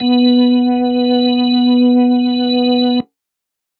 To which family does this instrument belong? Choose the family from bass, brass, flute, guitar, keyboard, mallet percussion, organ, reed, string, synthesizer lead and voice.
organ